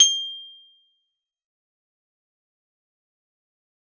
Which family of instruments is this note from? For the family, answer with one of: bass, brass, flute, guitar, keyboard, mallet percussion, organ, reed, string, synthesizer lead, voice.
guitar